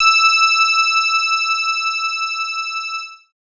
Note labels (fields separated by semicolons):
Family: bass; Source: synthesizer; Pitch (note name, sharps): E6; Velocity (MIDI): 127